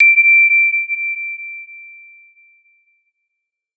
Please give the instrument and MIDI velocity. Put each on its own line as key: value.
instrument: acoustic mallet percussion instrument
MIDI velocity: 100